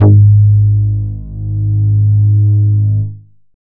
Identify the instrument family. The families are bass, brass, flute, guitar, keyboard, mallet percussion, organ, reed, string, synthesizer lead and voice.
bass